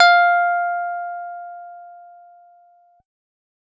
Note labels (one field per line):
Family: guitar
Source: electronic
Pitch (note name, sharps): F5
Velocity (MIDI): 100